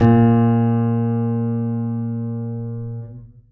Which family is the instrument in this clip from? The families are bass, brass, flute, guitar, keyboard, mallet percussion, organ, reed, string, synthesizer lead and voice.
keyboard